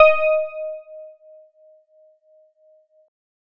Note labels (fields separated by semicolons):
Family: keyboard; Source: electronic; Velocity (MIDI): 100